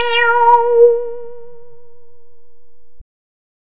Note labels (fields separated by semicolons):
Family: bass; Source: synthesizer; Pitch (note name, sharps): A#4; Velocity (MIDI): 100; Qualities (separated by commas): distorted